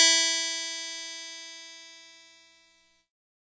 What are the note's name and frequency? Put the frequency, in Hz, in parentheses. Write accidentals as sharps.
E4 (329.6 Hz)